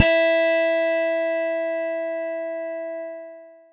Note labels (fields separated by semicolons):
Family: keyboard; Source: electronic; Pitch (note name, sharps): E4; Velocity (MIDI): 100; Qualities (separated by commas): bright, long release